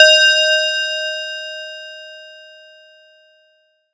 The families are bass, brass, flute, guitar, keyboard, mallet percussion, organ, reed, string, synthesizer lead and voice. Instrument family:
mallet percussion